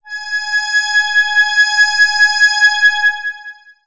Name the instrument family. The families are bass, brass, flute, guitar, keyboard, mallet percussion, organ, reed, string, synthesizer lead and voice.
synthesizer lead